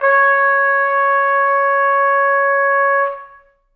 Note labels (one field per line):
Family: brass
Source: acoustic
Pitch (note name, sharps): C#5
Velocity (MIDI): 25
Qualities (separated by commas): reverb